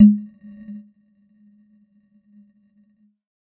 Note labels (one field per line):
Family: mallet percussion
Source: electronic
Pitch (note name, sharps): G#3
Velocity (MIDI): 25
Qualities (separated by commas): dark, non-linear envelope, percussive